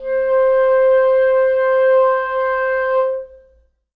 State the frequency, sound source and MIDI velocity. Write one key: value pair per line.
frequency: 523.3 Hz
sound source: acoustic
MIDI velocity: 25